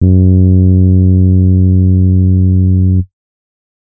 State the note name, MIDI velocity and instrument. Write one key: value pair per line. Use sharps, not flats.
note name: F#2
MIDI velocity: 50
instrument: electronic keyboard